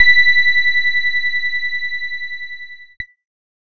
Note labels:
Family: keyboard; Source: electronic; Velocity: 75; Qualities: distorted

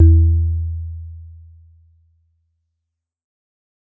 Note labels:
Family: mallet percussion; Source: acoustic; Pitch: E2; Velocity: 127; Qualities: dark

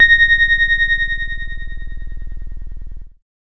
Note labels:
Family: keyboard; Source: electronic; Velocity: 127; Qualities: dark

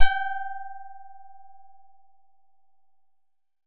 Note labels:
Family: guitar; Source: synthesizer; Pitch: G5; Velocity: 50

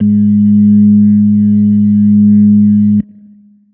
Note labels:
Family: organ; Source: electronic; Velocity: 50; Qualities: dark, long release

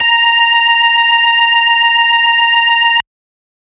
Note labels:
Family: organ; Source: electronic; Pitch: A#5; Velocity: 75; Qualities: distorted

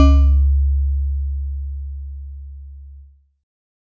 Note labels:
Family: mallet percussion; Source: acoustic; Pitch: C#2; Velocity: 50

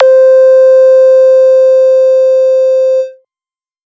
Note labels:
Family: bass; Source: synthesizer; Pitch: C5; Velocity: 75; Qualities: distorted

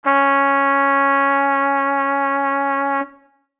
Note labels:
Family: brass; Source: acoustic; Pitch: C#4; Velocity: 75

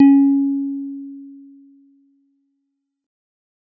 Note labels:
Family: guitar; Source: synthesizer; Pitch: C#4; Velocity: 75; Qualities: dark

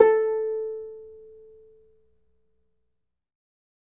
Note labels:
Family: guitar; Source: acoustic; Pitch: A4; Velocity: 25; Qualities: reverb

